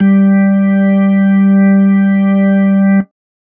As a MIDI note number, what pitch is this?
55